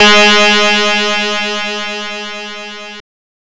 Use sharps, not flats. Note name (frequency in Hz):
G#3 (207.7 Hz)